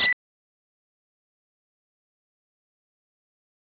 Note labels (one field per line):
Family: bass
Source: synthesizer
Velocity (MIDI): 25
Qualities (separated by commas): fast decay, percussive